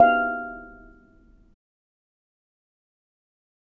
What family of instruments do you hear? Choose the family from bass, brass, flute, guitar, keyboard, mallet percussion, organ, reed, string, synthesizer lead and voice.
mallet percussion